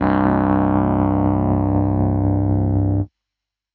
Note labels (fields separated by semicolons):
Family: keyboard; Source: electronic; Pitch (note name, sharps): C1; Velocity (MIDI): 127; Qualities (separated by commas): distorted